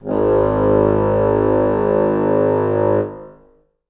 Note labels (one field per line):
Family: reed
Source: acoustic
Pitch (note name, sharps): G#1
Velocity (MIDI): 100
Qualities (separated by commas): reverb